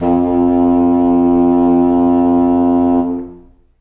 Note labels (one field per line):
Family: reed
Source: acoustic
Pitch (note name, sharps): F2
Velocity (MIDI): 50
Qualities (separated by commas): long release, reverb